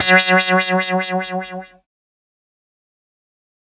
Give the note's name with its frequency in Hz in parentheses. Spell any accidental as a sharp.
F#3 (185 Hz)